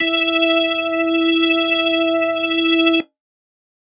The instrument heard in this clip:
electronic organ